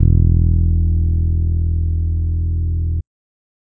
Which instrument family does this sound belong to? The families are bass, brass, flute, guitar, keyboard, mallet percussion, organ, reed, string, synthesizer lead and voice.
bass